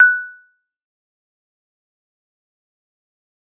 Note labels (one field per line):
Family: mallet percussion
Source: acoustic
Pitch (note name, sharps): F#6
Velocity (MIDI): 75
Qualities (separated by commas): fast decay, percussive